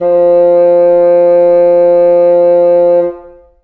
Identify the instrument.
acoustic reed instrument